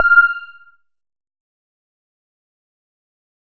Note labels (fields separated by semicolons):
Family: bass; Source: synthesizer; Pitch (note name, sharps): F6; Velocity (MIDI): 127; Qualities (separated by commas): fast decay, percussive